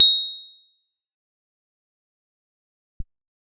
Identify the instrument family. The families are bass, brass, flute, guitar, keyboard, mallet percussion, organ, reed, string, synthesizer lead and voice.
guitar